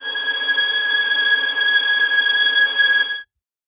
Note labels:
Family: string; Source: acoustic; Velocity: 50; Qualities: reverb

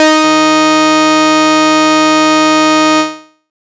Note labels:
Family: bass; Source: synthesizer; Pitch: D#4; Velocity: 25; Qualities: bright, distorted

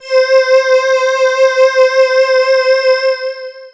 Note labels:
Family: voice; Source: synthesizer; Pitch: C5; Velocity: 50; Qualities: bright, distorted, long release

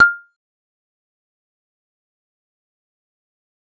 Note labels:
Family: bass; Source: synthesizer; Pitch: F6; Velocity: 127; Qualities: fast decay, percussive

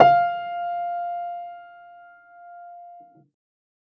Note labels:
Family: keyboard; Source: acoustic; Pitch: F5; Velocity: 100; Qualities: reverb

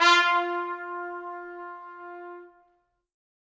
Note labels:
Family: brass; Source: acoustic; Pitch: F4; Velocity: 100; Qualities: bright, reverb

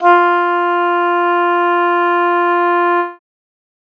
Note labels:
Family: reed; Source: acoustic; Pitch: F4; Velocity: 25

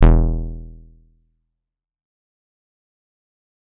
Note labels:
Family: guitar; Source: electronic; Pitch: E1; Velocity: 100; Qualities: fast decay

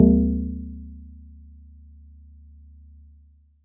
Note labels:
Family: mallet percussion; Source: acoustic; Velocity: 25

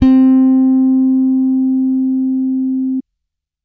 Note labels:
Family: bass; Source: electronic; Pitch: C4; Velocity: 50

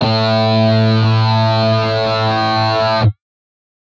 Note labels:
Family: guitar; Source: synthesizer; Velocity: 127

